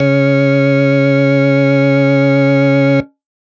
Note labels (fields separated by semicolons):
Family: organ; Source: electronic; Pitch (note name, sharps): C#3; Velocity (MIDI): 100; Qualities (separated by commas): distorted